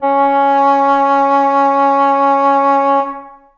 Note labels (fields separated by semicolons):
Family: flute; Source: acoustic; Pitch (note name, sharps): C#4; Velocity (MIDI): 127; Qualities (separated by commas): reverb